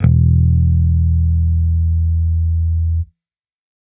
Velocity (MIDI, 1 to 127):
100